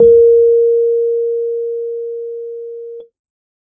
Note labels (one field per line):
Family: keyboard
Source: electronic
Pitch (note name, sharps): A#4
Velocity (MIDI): 50